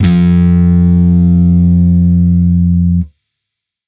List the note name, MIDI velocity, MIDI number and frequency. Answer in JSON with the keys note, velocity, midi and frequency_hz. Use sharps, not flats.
{"note": "F2", "velocity": 100, "midi": 41, "frequency_hz": 87.31}